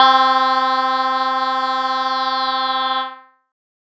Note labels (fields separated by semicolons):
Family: keyboard; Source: electronic; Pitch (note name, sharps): C4; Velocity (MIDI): 100; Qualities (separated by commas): bright, distorted, multiphonic